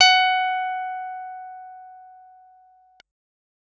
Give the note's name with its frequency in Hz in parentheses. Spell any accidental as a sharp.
F#5 (740 Hz)